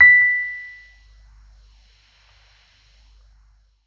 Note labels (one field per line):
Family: keyboard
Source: electronic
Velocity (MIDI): 25